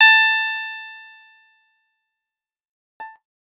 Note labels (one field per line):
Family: guitar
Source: electronic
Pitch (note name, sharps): A5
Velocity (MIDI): 75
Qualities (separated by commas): bright, fast decay